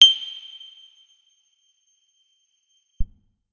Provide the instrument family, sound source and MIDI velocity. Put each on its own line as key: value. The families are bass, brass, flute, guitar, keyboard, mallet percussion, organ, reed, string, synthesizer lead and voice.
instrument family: guitar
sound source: electronic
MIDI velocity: 50